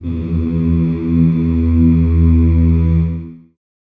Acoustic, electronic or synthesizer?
acoustic